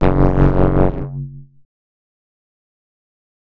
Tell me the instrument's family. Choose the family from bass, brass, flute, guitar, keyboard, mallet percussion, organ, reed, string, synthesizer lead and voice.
bass